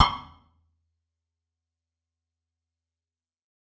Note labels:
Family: guitar; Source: electronic; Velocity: 127; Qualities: fast decay, percussive, reverb

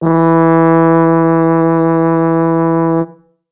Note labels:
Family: brass; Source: acoustic; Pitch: E3; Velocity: 100

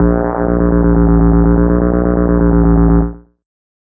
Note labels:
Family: bass; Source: synthesizer; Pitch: A#1; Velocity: 75; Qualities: distorted, tempo-synced

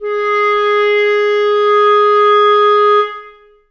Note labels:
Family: reed; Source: acoustic; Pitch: G#4; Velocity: 75; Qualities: long release, reverb

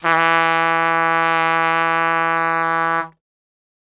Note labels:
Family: brass; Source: acoustic; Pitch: E3; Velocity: 50

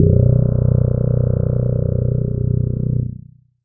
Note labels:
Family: keyboard; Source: electronic; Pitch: B0; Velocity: 25; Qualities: distorted, multiphonic

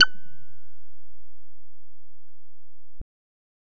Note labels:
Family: bass; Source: synthesizer; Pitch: F#6; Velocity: 25; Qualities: distorted

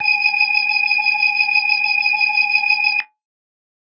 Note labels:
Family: organ; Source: electronic; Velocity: 127

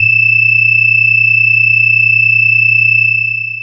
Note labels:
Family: bass; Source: synthesizer; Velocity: 50; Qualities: long release

